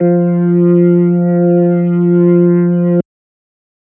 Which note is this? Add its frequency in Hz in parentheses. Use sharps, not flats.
F3 (174.6 Hz)